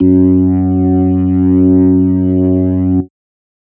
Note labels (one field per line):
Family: organ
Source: electronic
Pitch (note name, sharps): F#2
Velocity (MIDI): 25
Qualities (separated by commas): distorted